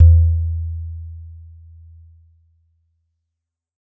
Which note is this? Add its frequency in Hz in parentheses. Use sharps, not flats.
E2 (82.41 Hz)